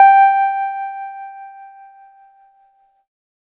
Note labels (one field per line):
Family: keyboard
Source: electronic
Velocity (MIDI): 100